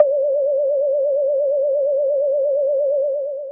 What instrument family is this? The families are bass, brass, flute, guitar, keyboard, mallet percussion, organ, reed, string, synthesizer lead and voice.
bass